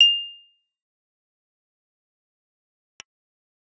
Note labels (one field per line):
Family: bass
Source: synthesizer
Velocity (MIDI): 100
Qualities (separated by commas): bright, fast decay, percussive